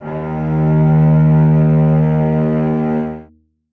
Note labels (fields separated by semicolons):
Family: string; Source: acoustic; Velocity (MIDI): 75; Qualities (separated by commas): reverb